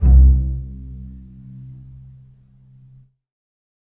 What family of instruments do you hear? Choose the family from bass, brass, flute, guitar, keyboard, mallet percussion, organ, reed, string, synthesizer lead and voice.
string